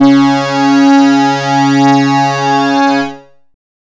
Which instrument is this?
synthesizer bass